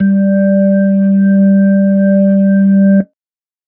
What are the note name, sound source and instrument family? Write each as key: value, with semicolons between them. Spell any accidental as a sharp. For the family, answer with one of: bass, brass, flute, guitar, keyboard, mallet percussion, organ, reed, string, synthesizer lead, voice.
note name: G3; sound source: electronic; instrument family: keyboard